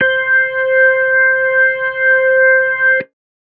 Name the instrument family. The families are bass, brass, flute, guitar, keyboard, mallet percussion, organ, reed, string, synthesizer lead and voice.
organ